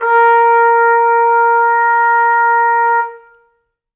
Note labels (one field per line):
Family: brass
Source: acoustic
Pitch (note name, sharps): A#4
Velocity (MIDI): 50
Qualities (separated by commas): reverb